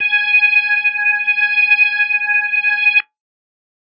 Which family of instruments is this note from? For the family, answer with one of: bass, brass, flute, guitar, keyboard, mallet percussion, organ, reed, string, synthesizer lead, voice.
organ